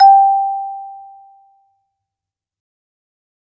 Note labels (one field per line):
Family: mallet percussion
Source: acoustic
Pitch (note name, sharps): G5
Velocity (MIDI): 25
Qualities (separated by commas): fast decay, reverb